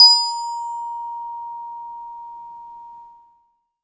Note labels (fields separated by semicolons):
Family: mallet percussion; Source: acoustic; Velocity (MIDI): 25; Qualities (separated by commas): reverb